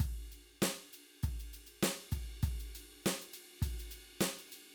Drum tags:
rock, beat, 100 BPM, 4/4, ride, hi-hat pedal, snare, kick

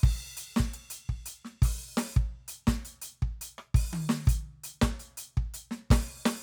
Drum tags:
rock shuffle, beat, 112 BPM, 4/4, crash, closed hi-hat, open hi-hat, hi-hat pedal, snare, cross-stick, high tom, kick

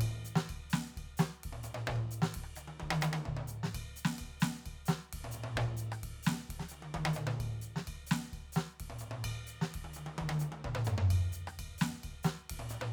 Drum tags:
Dominican merengue, beat, 130 BPM, 4/4, ride, ride bell, hi-hat pedal, snare, cross-stick, high tom, mid tom, floor tom, kick

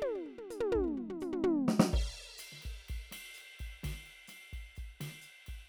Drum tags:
bossa nova, beat, 127 BPM, 4/4, crash, ride, hi-hat pedal, snare, high tom, mid tom, floor tom, kick

